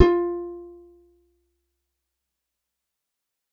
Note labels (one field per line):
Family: guitar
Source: acoustic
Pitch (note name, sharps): F4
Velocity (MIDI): 127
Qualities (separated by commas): fast decay